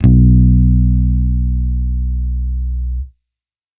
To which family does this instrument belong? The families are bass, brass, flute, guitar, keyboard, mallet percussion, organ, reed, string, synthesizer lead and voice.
bass